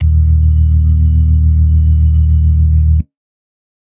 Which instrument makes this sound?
electronic organ